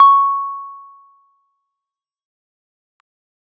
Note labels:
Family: keyboard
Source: electronic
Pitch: C#6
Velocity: 75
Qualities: fast decay

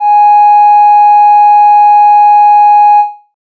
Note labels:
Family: flute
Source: synthesizer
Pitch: G#5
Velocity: 127

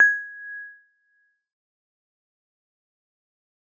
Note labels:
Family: mallet percussion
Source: acoustic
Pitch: G#6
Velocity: 50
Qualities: fast decay, non-linear envelope

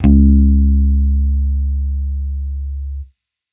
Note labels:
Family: bass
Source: electronic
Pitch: C#2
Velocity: 50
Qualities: distorted

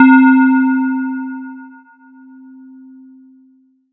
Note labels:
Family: mallet percussion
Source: electronic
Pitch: C4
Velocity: 75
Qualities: multiphonic

